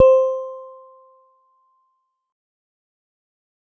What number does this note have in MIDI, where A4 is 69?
72